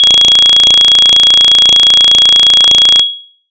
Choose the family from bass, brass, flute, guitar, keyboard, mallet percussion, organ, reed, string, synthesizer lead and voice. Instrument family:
bass